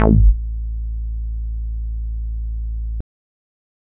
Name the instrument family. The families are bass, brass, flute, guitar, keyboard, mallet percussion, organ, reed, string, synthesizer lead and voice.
bass